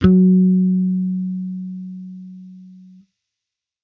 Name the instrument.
electronic bass